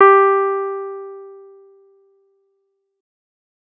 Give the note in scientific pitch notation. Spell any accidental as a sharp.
G4